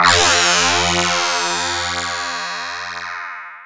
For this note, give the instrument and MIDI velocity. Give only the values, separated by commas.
electronic mallet percussion instrument, 127